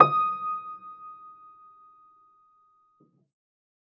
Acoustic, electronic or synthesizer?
acoustic